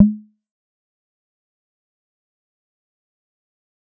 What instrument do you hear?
synthesizer bass